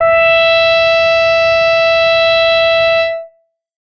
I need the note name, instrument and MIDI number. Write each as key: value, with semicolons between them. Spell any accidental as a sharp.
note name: E5; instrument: synthesizer bass; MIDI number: 76